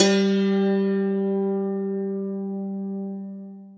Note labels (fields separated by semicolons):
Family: guitar; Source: acoustic; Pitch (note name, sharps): G3; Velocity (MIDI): 127; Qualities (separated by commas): long release, reverb